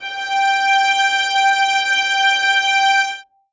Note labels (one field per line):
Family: string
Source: acoustic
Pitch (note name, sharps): G5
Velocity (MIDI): 50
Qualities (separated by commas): reverb